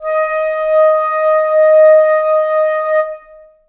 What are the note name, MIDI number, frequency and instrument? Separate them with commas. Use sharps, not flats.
D#5, 75, 622.3 Hz, acoustic reed instrument